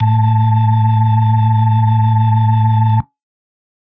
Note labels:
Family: organ; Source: electronic; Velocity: 50

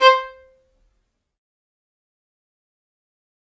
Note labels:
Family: string; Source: acoustic; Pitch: C5; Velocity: 127; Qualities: bright, fast decay, percussive, reverb

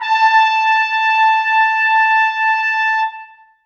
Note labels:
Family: brass; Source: acoustic; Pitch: A5; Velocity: 100; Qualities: reverb

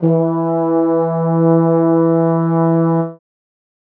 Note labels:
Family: brass; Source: acoustic; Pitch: E3; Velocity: 50; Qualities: reverb

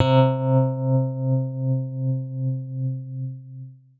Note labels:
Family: guitar; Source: electronic; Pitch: C3; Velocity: 127; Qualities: long release, reverb

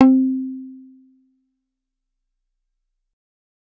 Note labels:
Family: bass; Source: synthesizer; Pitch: C4; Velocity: 50

